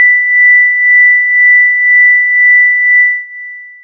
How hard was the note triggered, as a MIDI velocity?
25